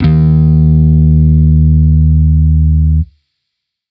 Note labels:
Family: bass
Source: electronic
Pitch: D#2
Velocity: 50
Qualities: distorted

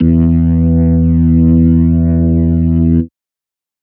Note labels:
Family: organ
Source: electronic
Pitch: E2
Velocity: 25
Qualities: dark, distorted

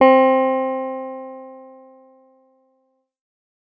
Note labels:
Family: guitar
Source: electronic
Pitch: C4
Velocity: 25

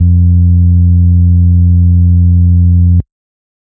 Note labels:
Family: organ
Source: electronic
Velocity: 127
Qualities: distorted

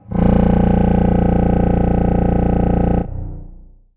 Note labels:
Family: reed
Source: acoustic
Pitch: A#0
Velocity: 127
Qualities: long release, reverb

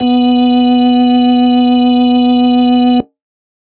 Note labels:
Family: organ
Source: electronic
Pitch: B3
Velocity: 50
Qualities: distorted

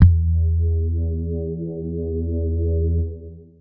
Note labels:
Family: guitar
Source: electronic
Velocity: 25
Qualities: dark, distorted, long release

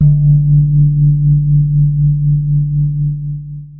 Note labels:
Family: keyboard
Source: electronic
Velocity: 127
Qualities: dark, long release, reverb

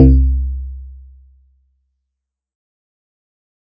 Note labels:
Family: guitar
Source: synthesizer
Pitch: C2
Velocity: 75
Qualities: dark, fast decay

